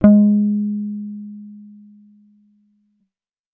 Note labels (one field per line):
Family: bass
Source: electronic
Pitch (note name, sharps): G#3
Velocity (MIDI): 25